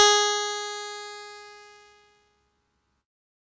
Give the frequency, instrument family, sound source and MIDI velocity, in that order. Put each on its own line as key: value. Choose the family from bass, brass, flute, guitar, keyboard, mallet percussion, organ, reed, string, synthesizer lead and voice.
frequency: 415.3 Hz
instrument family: keyboard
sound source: electronic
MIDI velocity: 75